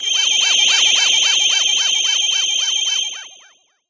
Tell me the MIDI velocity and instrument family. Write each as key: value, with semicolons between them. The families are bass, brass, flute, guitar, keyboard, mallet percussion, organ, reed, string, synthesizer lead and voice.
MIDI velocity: 75; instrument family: voice